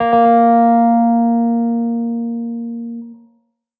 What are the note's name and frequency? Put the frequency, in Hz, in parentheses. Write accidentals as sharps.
A#3 (233.1 Hz)